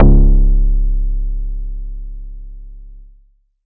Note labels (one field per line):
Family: guitar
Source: acoustic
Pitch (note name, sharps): C#1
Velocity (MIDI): 25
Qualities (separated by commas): dark